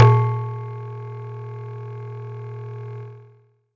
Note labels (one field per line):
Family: mallet percussion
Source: acoustic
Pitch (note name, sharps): A#2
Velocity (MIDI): 127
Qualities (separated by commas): distorted